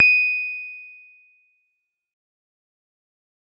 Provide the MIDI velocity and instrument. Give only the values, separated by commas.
25, electronic keyboard